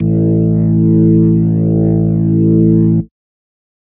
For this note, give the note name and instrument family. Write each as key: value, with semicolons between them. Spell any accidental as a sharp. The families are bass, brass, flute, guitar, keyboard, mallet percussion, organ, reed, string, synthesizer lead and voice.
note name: A1; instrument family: organ